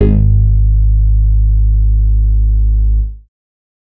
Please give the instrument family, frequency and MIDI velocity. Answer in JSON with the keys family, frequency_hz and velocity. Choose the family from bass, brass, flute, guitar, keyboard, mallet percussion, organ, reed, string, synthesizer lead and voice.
{"family": "bass", "frequency_hz": 51.91, "velocity": 25}